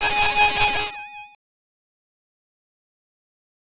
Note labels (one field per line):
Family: bass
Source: synthesizer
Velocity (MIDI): 75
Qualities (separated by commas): bright, distorted, fast decay, multiphonic